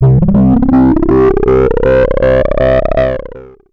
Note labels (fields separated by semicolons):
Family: bass; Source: synthesizer; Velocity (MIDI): 25; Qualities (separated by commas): distorted, long release, multiphonic, tempo-synced